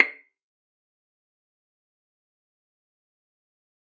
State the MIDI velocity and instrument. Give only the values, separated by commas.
75, acoustic string instrument